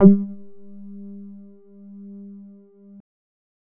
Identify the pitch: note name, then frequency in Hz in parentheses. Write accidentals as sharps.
G3 (196 Hz)